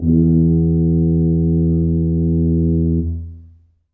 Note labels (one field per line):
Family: brass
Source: acoustic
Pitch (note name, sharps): E2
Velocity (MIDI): 25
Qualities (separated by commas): dark, long release, reverb